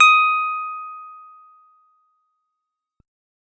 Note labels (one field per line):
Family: guitar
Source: electronic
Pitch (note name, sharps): D#6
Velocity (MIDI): 25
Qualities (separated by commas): fast decay